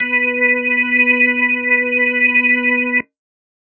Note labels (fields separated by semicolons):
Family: organ; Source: electronic; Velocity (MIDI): 75